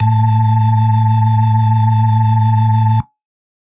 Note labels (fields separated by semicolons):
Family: organ; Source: electronic; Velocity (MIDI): 127